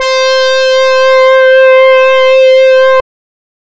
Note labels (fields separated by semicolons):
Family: reed; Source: synthesizer; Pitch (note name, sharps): C5; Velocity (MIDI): 75; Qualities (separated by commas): distorted, non-linear envelope